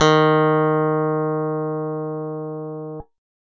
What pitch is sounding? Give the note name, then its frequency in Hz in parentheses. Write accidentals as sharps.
D#3 (155.6 Hz)